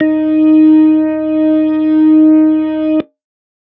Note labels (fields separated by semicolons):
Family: organ; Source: electronic; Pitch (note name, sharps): D#4; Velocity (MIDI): 25